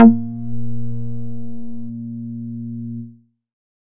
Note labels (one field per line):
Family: bass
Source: synthesizer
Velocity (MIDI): 50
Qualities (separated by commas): distorted